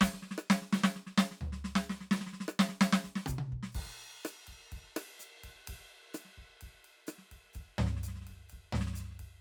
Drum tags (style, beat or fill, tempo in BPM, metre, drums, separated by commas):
bossa nova, beat, 127 BPM, 4/4, crash, ride, ride bell, hi-hat pedal, snare, cross-stick, high tom, floor tom, kick